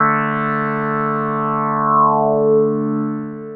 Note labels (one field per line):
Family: synthesizer lead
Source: synthesizer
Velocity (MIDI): 50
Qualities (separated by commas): long release